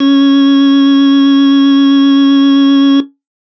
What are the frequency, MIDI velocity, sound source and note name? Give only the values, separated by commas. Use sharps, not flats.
277.2 Hz, 127, electronic, C#4